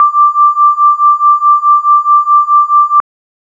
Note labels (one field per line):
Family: organ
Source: electronic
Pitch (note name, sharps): D6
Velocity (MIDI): 50